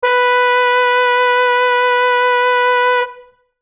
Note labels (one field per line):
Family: brass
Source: acoustic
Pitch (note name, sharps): B4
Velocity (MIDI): 127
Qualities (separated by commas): bright